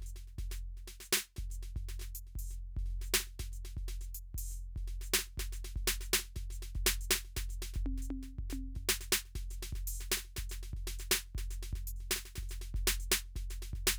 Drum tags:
songo, beat, 120 BPM, 4/4, closed hi-hat, open hi-hat, hi-hat pedal, snare, high tom, kick

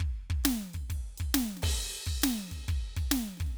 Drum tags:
blues shuffle, beat, 134 BPM, 4/4, crash, ride, ride bell, percussion, snare, kick

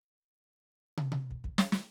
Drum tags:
jazz fusion, fill, 96 BPM, 4/4, snare, high tom, kick

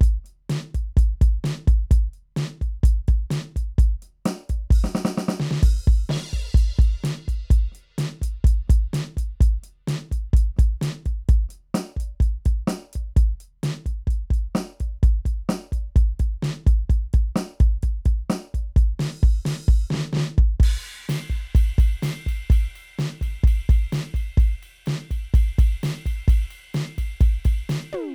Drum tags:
rock, beat, 128 BPM, 4/4, crash, ride, closed hi-hat, open hi-hat, hi-hat pedal, snare, high tom, floor tom, kick

